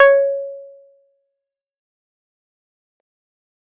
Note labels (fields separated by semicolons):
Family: keyboard; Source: electronic; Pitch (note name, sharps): C#5; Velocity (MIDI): 75; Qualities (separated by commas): fast decay, percussive